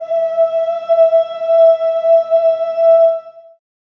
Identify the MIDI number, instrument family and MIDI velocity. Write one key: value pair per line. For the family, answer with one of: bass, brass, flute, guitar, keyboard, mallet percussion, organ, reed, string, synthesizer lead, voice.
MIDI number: 76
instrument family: voice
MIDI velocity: 25